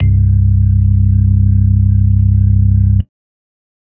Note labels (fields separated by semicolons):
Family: organ; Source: electronic; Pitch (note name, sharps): C1; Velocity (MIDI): 75; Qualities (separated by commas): dark